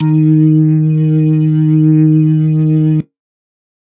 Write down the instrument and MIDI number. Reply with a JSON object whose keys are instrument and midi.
{"instrument": "electronic organ", "midi": 51}